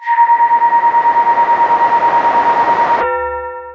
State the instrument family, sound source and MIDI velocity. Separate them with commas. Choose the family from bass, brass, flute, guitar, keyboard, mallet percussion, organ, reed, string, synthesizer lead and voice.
voice, synthesizer, 127